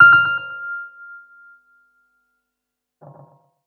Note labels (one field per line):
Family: keyboard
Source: electronic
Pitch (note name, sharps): F6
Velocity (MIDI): 100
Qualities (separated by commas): bright, fast decay, tempo-synced